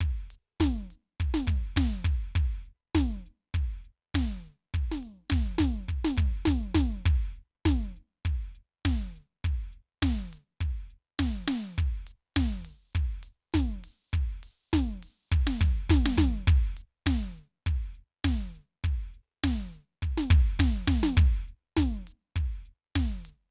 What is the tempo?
102 BPM